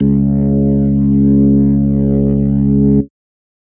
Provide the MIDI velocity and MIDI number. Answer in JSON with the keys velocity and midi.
{"velocity": 127, "midi": 37}